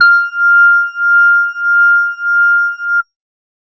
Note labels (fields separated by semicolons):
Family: organ; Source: electronic; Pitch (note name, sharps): F6; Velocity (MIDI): 50